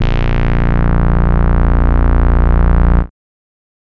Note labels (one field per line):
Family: bass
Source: synthesizer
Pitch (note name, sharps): A#0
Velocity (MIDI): 100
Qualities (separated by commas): bright, distorted